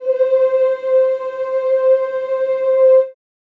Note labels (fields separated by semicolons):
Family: voice; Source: acoustic; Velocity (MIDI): 50; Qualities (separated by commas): dark, reverb